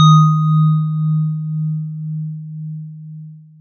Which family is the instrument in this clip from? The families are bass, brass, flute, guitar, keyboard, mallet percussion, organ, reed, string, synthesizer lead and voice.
mallet percussion